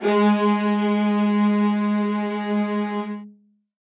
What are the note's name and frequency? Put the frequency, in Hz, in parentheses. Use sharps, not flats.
G#3 (207.7 Hz)